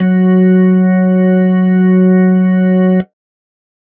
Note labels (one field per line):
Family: organ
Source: electronic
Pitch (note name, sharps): F#3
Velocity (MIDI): 25